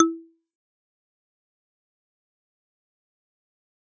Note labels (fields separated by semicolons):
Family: mallet percussion; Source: acoustic; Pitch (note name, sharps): E4; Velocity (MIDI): 50; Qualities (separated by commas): fast decay, percussive